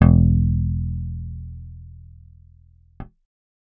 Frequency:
41.2 Hz